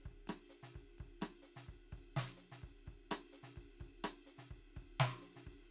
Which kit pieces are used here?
ride, hi-hat pedal, snare, cross-stick and kick